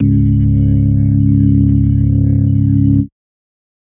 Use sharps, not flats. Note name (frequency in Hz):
C#1 (34.65 Hz)